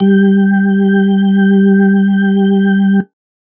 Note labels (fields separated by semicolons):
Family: organ; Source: electronic; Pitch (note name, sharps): G3; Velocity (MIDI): 100